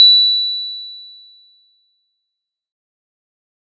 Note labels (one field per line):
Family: keyboard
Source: electronic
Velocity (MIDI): 75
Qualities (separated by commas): bright, distorted, fast decay